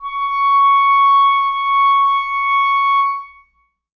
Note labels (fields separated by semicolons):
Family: reed; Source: acoustic; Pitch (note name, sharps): C#6; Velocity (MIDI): 100; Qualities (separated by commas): reverb